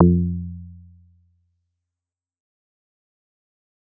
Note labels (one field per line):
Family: bass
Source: synthesizer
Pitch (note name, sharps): F2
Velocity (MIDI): 100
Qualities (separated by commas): dark, fast decay